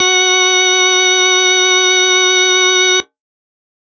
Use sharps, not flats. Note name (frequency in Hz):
F#4 (370 Hz)